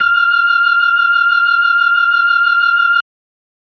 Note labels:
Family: organ; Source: electronic; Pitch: F6; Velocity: 75; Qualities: bright

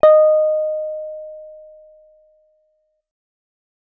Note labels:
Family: guitar; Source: acoustic; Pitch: D#5; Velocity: 25; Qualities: dark

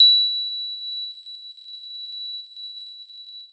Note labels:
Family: guitar; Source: electronic; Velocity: 100; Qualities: bright, long release

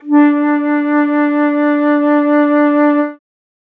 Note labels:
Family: flute; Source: acoustic; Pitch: D4; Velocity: 75

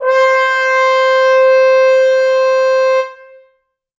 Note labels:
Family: brass; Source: acoustic; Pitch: C5; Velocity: 127; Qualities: reverb

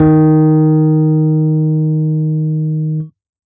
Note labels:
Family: keyboard; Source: electronic; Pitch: D#3; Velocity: 100; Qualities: dark

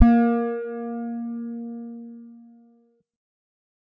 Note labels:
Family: guitar; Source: electronic; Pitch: A#3; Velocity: 25; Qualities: distorted

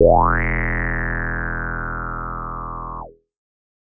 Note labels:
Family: bass; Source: synthesizer; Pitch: E1; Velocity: 75

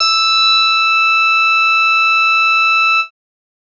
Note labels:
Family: bass; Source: synthesizer; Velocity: 75; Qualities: bright, distorted

